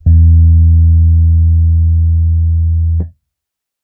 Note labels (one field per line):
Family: keyboard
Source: electronic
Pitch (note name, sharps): E2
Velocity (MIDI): 25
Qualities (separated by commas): dark